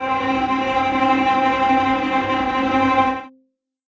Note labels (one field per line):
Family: string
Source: acoustic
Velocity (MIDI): 25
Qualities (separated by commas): bright, non-linear envelope, reverb